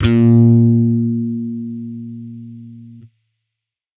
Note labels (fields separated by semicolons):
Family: bass; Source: electronic; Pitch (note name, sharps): A#2; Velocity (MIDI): 127; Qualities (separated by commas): distorted